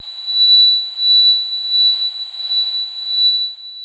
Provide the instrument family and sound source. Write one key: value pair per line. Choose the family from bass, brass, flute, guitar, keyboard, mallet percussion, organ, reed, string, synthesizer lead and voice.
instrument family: keyboard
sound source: electronic